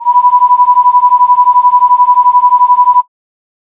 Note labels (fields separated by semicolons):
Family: flute; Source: synthesizer; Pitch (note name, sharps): B5; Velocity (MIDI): 50